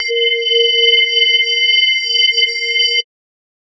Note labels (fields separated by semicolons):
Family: mallet percussion; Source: electronic; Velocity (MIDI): 75; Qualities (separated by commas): multiphonic, non-linear envelope